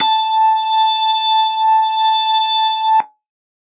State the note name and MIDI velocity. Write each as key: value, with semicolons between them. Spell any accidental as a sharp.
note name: A5; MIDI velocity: 50